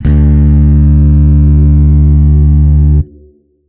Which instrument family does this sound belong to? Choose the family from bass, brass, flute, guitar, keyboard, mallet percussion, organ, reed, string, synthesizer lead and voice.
guitar